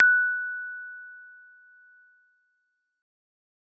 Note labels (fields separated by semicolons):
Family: mallet percussion; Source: acoustic; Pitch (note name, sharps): F#6; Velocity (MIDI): 100